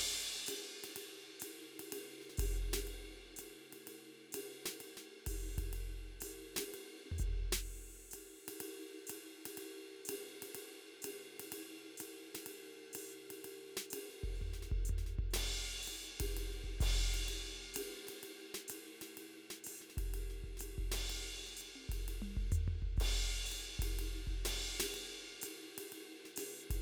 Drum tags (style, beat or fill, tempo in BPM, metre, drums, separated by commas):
jazz, beat, 125 BPM, 4/4, crash, ride, closed hi-hat, hi-hat pedal, snare, high tom, mid tom, floor tom, kick